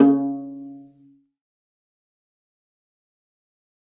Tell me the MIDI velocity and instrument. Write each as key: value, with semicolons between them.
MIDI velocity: 75; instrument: acoustic string instrument